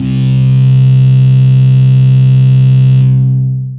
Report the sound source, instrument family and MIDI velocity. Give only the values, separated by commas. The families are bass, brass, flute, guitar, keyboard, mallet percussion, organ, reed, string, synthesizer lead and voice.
electronic, guitar, 25